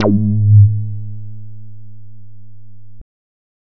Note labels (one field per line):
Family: bass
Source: synthesizer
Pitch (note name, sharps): G#2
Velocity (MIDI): 25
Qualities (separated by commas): distorted